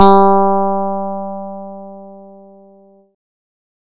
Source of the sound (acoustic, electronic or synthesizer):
synthesizer